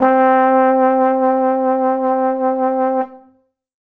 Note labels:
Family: brass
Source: acoustic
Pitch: C4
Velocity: 75

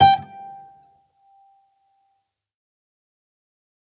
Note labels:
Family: string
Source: acoustic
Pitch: G5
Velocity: 75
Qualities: bright, fast decay, percussive, reverb

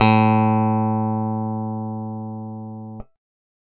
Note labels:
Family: keyboard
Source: electronic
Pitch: A2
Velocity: 25

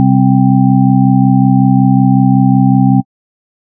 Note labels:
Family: organ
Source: electronic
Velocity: 127

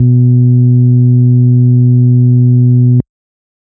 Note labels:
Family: organ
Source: electronic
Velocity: 50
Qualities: bright, distorted

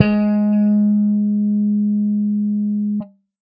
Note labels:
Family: bass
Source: electronic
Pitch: G#3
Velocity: 127

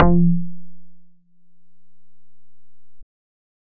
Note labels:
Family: bass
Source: synthesizer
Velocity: 50

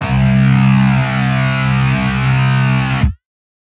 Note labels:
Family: guitar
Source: synthesizer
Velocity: 50

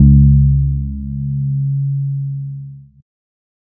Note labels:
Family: bass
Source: synthesizer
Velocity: 25

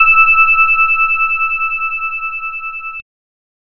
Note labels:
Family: bass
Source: synthesizer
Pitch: E6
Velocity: 25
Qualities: bright, distorted, multiphonic

